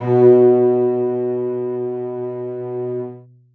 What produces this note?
acoustic string instrument